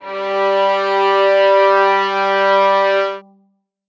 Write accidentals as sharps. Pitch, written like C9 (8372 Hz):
G3 (196 Hz)